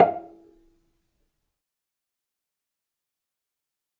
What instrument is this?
acoustic string instrument